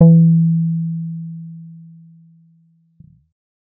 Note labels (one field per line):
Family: bass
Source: synthesizer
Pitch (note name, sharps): E3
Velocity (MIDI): 25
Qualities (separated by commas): dark